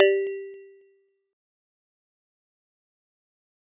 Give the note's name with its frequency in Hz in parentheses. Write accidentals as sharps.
G4 (392 Hz)